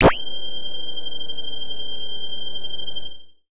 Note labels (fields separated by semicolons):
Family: bass; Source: synthesizer; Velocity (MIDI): 25; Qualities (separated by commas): distorted